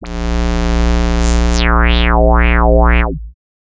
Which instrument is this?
synthesizer bass